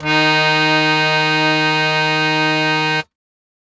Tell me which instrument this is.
acoustic keyboard